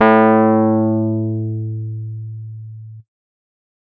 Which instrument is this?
electronic keyboard